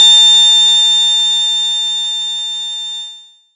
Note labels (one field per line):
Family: bass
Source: synthesizer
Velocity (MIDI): 25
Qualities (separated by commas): bright, distorted